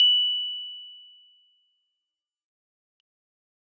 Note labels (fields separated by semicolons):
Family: keyboard; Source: acoustic; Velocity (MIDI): 25; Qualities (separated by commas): bright, fast decay